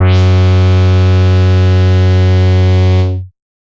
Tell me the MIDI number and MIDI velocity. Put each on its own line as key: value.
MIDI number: 42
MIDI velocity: 127